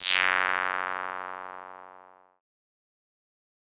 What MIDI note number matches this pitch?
42